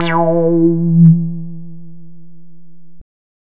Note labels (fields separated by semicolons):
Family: bass; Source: synthesizer; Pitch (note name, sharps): E3; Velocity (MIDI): 75; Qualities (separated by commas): distorted